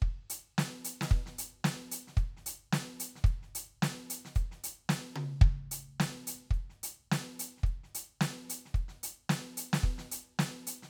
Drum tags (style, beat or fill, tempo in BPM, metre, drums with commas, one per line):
swing
beat
110 BPM
4/4
closed hi-hat, snare, high tom, kick